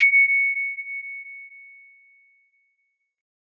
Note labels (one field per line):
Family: mallet percussion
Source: acoustic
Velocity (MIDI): 50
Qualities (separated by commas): bright, non-linear envelope